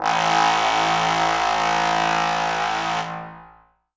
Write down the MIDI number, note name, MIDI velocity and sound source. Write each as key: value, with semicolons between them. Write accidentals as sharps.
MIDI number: 33; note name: A1; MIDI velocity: 127; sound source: acoustic